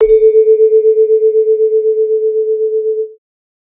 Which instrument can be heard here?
acoustic mallet percussion instrument